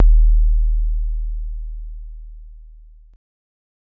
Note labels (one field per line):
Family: keyboard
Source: electronic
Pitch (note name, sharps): D#1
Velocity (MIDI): 25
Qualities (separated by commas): dark